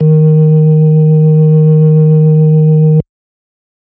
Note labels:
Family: organ; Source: electronic; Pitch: D#3; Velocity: 25; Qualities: distorted

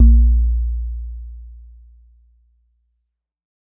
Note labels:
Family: mallet percussion; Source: acoustic; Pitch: A#1; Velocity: 75; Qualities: dark

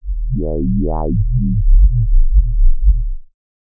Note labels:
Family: bass; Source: synthesizer; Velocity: 50; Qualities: distorted, non-linear envelope

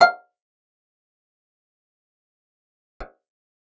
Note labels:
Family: guitar; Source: acoustic; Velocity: 50; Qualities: fast decay, percussive, reverb

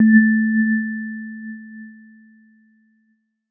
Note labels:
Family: keyboard; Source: electronic; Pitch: A3; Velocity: 50

